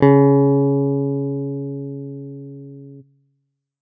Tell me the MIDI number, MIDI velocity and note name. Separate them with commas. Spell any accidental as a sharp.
49, 50, C#3